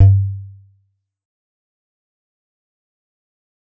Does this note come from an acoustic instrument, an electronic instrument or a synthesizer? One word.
electronic